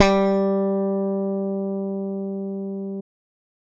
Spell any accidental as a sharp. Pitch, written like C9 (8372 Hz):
G3 (196 Hz)